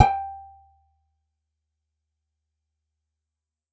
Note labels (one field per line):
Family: guitar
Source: acoustic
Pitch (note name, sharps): G5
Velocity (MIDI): 50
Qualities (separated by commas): fast decay, percussive